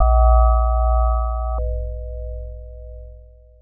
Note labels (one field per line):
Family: mallet percussion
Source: synthesizer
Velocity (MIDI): 75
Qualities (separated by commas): long release, multiphonic